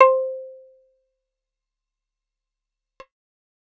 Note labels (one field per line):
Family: guitar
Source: acoustic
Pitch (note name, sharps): C5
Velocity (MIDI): 75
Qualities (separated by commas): fast decay, percussive